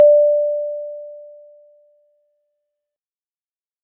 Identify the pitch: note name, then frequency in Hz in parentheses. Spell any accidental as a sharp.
D5 (587.3 Hz)